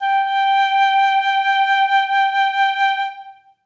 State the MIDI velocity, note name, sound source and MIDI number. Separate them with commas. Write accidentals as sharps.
25, G5, acoustic, 79